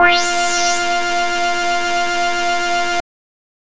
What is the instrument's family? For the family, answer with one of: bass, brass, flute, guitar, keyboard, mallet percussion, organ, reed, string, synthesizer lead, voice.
bass